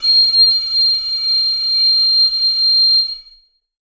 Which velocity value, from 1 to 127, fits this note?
75